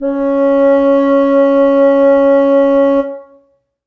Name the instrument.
acoustic reed instrument